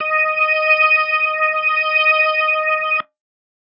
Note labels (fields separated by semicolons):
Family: organ; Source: electronic; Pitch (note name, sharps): D#5; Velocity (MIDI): 50; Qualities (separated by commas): distorted